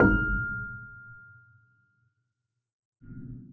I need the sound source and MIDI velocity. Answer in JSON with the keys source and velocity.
{"source": "acoustic", "velocity": 25}